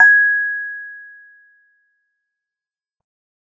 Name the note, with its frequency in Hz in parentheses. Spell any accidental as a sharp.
G#6 (1661 Hz)